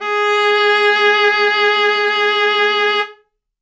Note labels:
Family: string; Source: acoustic; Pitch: G#4; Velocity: 100; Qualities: reverb

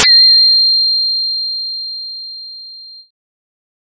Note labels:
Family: bass; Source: synthesizer; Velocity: 127; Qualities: bright

